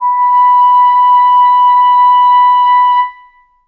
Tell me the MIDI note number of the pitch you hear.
83